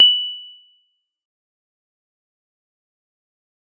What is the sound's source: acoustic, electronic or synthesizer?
acoustic